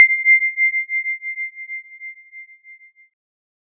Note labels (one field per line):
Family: keyboard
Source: synthesizer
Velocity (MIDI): 50